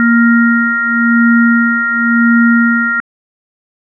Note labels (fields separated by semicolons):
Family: organ; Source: electronic; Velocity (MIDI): 50